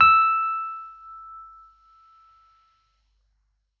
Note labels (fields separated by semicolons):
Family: keyboard; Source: electronic; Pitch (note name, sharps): E6; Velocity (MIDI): 75